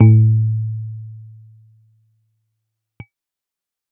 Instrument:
electronic keyboard